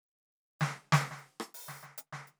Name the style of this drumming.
hip-hop